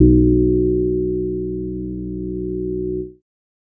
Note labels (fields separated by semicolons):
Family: bass; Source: synthesizer; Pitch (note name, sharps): B1; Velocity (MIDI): 75; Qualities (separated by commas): dark